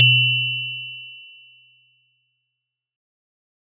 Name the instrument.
acoustic mallet percussion instrument